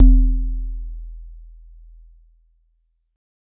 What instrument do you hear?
acoustic mallet percussion instrument